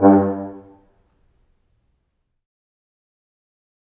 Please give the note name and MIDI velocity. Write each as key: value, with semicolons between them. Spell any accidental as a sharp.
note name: G2; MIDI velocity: 25